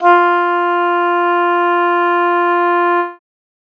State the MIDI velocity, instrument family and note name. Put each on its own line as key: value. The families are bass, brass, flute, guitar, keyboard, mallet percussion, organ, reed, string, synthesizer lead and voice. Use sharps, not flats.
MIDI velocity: 50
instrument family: reed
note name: F4